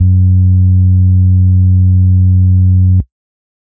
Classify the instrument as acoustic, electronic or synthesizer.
electronic